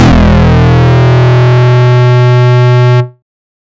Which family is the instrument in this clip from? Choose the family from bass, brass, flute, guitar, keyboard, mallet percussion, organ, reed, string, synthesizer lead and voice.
bass